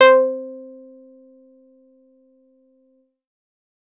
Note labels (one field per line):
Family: bass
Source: synthesizer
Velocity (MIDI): 127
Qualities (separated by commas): distorted, percussive